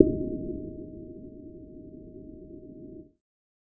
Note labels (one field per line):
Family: bass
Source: synthesizer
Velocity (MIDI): 25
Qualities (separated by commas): dark